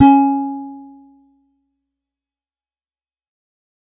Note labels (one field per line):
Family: guitar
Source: acoustic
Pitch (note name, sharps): C#4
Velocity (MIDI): 25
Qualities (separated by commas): fast decay